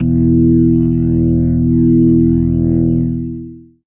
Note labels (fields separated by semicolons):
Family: organ; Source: electronic; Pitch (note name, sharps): E1; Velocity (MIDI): 100; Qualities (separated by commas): distorted, long release